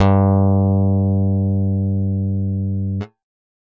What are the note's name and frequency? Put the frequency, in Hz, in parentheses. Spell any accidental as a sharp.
G2 (98 Hz)